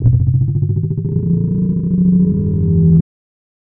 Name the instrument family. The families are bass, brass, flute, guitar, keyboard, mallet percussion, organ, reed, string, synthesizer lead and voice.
voice